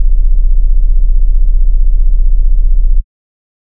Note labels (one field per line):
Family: bass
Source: synthesizer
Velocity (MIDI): 25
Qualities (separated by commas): dark, distorted